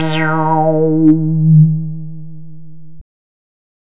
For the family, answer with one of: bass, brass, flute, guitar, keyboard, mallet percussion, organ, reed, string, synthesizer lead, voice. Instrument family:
bass